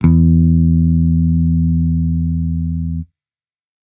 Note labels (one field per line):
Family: bass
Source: electronic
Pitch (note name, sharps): E2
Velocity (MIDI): 100